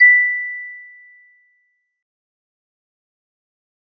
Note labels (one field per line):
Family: mallet percussion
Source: acoustic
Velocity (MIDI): 25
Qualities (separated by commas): fast decay